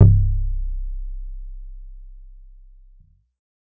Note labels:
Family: bass; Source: synthesizer; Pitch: C1; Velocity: 75; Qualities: dark

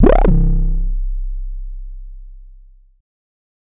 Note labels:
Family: bass; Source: synthesizer; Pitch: C1; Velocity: 75; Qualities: distorted

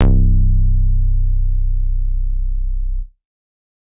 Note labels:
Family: bass; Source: synthesizer; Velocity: 127; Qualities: dark

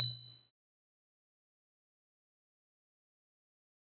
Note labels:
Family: keyboard; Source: electronic; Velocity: 50; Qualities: bright, fast decay, percussive, reverb

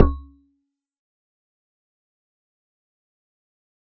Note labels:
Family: mallet percussion; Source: electronic; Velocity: 50; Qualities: fast decay, percussive

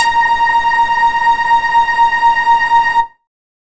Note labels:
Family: bass; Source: synthesizer; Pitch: A#5; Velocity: 100

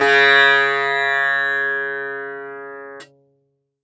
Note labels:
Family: guitar; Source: acoustic; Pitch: C#3; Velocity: 127; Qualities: bright, multiphonic, reverb

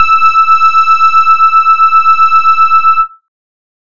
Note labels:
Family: bass; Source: synthesizer; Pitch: E6; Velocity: 50; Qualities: distorted

